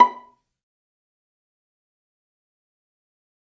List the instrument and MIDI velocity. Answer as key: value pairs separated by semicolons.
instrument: acoustic string instrument; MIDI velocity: 50